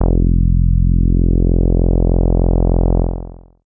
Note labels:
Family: bass; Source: synthesizer; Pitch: F1; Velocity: 50; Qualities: distorted, long release

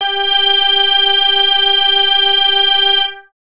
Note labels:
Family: bass; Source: synthesizer; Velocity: 127; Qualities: bright, distorted

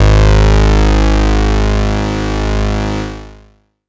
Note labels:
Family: bass; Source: synthesizer; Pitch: G#1; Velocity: 75; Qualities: bright, distorted, long release

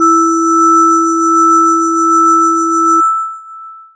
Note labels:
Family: mallet percussion; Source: electronic; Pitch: E4; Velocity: 25; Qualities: long release

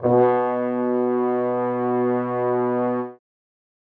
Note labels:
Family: brass; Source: acoustic; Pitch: B2; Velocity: 75; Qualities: reverb

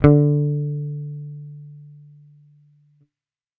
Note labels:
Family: bass; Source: electronic; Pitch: D3; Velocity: 75

